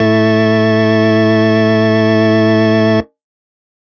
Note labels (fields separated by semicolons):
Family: organ; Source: electronic; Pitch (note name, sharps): A2; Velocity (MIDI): 75; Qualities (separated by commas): distorted